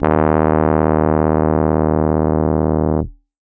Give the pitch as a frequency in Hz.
38.89 Hz